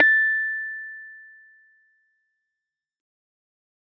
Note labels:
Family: keyboard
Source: electronic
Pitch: A6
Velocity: 127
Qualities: fast decay

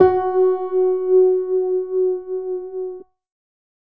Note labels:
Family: keyboard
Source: electronic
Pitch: F#4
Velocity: 50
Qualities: reverb

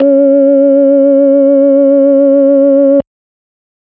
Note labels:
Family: organ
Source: electronic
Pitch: C#4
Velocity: 75

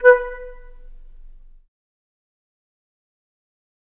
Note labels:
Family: flute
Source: acoustic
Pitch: B4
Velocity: 50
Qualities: fast decay, percussive, reverb

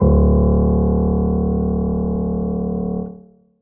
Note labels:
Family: keyboard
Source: acoustic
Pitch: D1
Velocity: 25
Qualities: reverb

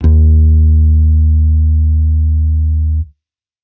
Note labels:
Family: bass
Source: electronic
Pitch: D#2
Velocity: 50

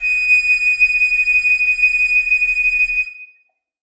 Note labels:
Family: flute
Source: acoustic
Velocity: 50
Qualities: reverb

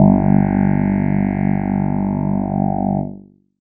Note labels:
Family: keyboard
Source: electronic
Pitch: G1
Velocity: 50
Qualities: distorted, multiphonic

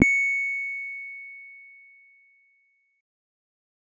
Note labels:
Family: keyboard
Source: electronic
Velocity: 25

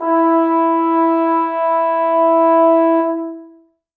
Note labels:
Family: brass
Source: acoustic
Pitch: E4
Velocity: 75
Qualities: long release, reverb

